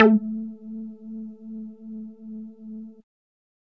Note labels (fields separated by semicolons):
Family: bass; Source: synthesizer; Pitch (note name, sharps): A3; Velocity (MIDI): 75